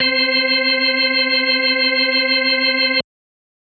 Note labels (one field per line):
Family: organ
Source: electronic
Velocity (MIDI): 100